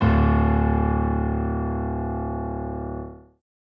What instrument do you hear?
acoustic keyboard